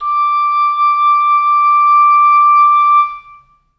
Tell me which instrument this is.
acoustic reed instrument